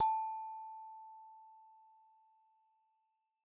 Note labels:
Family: mallet percussion; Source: acoustic; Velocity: 50; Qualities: percussive

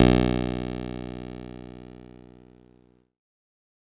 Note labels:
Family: keyboard; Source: electronic; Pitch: B1; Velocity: 50; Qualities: bright, distorted

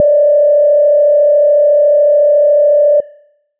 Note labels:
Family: bass; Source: synthesizer; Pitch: D5; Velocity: 50; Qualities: dark

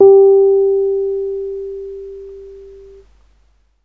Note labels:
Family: keyboard; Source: electronic; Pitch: G4; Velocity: 25; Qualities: dark

